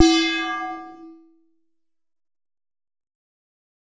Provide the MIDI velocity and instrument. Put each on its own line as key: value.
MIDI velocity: 25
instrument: synthesizer bass